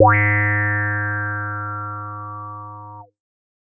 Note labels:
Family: bass; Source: synthesizer; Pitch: G#2; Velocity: 100

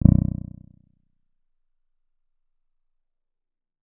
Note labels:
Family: guitar; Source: acoustic; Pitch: B0; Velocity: 25; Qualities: dark, percussive

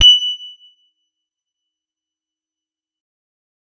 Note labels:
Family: guitar; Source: electronic; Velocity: 75; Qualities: bright, distorted, fast decay, percussive

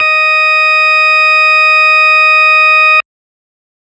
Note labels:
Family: organ; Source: electronic; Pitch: D#5; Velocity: 127; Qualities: distorted

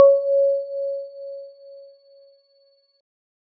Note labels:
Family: keyboard; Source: electronic; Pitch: C#5; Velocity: 75; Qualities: dark

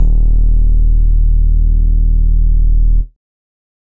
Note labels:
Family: bass; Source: synthesizer; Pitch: D#1; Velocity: 25; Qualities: distorted, multiphonic, tempo-synced

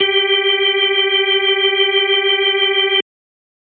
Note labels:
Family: organ; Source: electronic; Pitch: G4; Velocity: 50

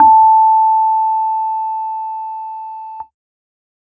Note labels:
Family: keyboard; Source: electronic; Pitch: A5; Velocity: 25

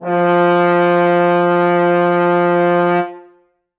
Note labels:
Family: brass; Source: acoustic; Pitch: F3; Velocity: 127; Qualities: reverb

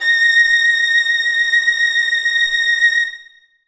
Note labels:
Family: string; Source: acoustic; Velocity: 100; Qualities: bright, reverb

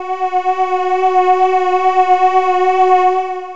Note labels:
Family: voice; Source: synthesizer; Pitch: F#4; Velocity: 100; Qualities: distorted, long release

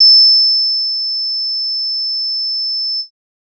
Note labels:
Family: bass; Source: synthesizer; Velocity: 25; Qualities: bright, distorted

